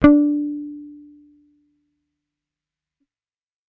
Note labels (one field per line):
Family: bass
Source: electronic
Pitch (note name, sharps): D4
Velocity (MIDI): 100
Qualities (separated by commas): fast decay